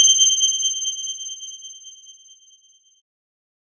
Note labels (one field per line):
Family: keyboard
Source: electronic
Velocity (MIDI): 127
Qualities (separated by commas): bright